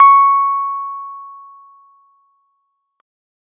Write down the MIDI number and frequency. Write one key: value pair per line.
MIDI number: 85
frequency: 1109 Hz